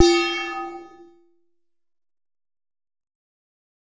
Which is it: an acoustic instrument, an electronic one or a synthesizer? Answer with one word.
synthesizer